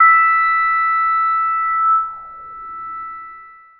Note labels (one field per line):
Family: synthesizer lead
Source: synthesizer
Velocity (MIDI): 127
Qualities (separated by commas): long release